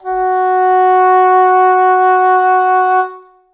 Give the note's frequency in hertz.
370 Hz